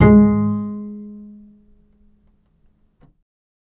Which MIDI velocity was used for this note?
100